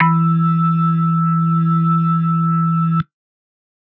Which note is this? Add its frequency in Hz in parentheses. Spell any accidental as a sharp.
E3 (164.8 Hz)